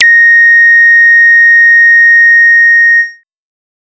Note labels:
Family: bass; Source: synthesizer; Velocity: 127; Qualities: distorted

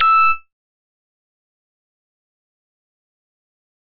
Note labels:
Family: bass; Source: synthesizer; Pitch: E6; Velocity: 127; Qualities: fast decay, percussive

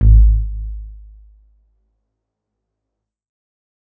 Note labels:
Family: keyboard; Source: electronic; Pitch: G#1; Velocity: 25; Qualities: dark

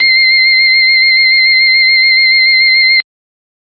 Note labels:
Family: organ; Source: electronic; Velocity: 75; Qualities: bright

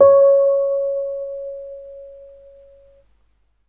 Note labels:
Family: keyboard; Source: electronic; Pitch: C#5; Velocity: 50

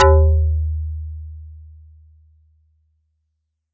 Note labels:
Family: mallet percussion; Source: acoustic; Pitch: D#2; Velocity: 127

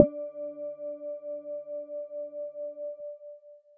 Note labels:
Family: mallet percussion; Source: electronic; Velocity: 50

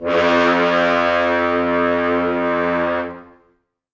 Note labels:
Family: brass; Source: acoustic; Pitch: F2; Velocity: 127; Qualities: reverb

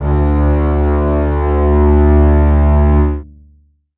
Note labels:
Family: string; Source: acoustic; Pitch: D2; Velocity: 127; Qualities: long release, reverb

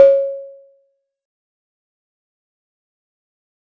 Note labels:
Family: mallet percussion; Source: acoustic; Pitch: C#5; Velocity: 75; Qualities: fast decay, percussive

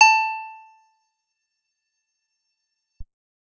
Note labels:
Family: guitar; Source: acoustic; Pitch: A5; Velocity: 127; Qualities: percussive

